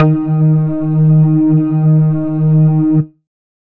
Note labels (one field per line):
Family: bass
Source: synthesizer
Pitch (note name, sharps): D#3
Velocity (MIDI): 50